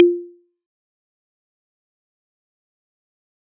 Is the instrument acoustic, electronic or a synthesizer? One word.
acoustic